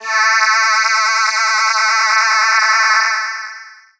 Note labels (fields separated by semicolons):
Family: voice; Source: synthesizer; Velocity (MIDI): 127; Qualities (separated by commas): bright, distorted, long release